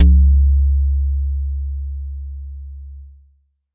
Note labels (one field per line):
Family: bass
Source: synthesizer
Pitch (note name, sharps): C#2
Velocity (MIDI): 75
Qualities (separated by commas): distorted